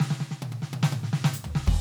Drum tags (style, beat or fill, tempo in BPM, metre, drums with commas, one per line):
hip-hop
fill
140 BPM
4/4
crash, percussion, snare, high tom, floor tom, kick